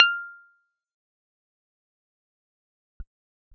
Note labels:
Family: keyboard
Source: electronic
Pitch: F6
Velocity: 100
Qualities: fast decay

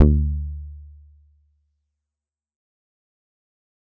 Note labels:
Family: bass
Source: synthesizer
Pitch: D2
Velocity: 75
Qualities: dark, distorted, fast decay

